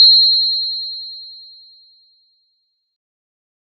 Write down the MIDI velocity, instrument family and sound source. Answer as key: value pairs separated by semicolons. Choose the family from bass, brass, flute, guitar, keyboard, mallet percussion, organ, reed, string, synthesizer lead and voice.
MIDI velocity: 25; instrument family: mallet percussion; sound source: acoustic